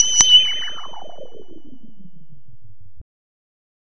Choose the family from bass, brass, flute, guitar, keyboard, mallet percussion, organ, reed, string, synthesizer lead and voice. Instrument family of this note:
bass